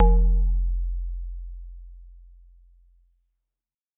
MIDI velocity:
127